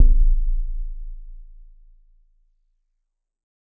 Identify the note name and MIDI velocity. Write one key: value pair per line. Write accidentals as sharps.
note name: A0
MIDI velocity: 100